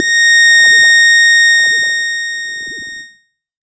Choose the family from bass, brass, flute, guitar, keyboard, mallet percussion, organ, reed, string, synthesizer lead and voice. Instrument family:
keyboard